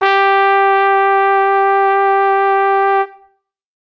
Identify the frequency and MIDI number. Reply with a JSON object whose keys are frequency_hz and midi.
{"frequency_hz": 392, "midi": 67}